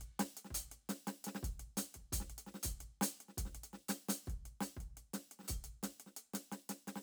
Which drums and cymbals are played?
closed hi-hat, hi-hat pedal, snare and kick